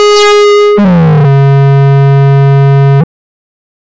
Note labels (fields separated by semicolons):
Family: bass; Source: synthesizer; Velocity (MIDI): 127; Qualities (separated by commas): bright, distorted, non-linear envelope